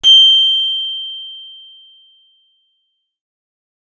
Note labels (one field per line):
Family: guitar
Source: acoustic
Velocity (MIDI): 50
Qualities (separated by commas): bright, distorted